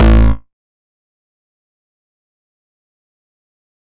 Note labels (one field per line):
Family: bass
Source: synthesizer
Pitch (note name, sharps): A1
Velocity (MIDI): 127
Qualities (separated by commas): fast decay, percussive